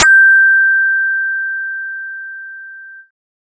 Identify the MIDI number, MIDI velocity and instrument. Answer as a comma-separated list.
91, 100, synthesizer bass